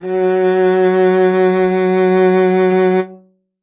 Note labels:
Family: string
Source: acoustic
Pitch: F#3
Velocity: 75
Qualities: reverb

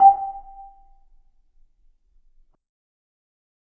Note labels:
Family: mallet percussion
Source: acoustic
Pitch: G5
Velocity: 50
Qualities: fast decay, percussive, reverb

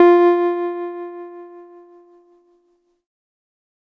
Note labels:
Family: keyboard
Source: electronic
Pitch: F4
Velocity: 127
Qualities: distorted

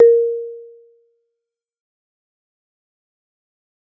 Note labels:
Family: mallet percussion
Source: acoustic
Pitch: A#4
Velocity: 100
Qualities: fast decay, percussive

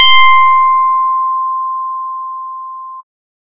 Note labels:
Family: bass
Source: synthesizer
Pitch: C6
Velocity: 75

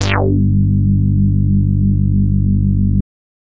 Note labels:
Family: bass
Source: synthesizer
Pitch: G1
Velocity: 25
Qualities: distorted

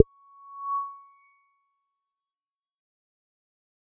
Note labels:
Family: bass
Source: synthesizer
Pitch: C#6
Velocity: 50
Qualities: fast decay

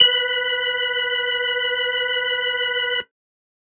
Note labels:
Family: organ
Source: electronic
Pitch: B4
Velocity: 25

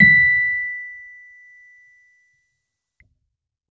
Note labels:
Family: keyboard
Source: electronic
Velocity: 50

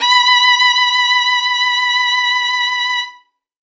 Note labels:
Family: string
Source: acoustic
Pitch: B5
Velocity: 127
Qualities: bright

